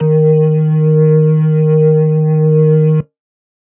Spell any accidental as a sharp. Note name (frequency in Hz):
D#3 (155.6 Hz)